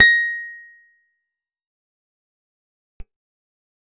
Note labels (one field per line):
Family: guitar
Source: acoustic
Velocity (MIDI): 50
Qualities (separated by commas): fast decay, percussive